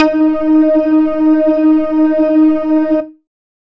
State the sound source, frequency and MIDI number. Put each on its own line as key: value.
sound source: synthesizer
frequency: 311.1 Hz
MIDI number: 63